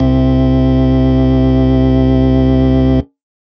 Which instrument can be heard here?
electronic organ